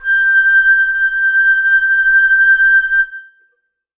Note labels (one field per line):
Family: flute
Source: acoustic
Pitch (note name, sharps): G6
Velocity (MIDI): 50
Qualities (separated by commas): reverb